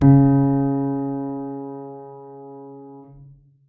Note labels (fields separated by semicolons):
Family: keyboard; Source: acoustic; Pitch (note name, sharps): C#3; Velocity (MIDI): 75; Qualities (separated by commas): reverb